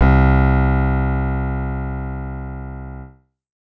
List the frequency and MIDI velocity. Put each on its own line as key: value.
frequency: 65.41 Hz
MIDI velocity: 100